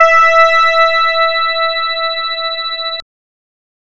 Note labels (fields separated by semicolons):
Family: bass; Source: synthesizer; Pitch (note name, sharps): E5; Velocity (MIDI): 50; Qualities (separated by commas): bright, distorted, multiphonic